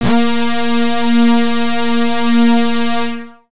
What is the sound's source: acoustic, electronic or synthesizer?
synthesizer